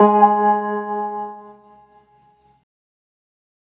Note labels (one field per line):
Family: organ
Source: electronic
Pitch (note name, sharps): G#3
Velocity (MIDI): 127